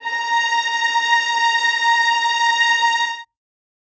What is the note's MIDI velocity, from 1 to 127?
50